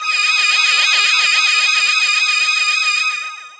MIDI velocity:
127